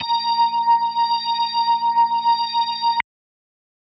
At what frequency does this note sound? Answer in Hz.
932.3 Hz